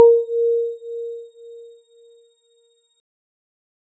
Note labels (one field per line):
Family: keyboard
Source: electronic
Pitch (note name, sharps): A#4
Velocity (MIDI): 127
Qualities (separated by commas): dark